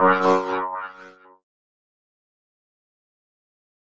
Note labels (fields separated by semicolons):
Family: keyboard; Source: electronic; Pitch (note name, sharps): F#2; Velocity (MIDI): 100; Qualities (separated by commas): distorted, fast decay, non-linear envelope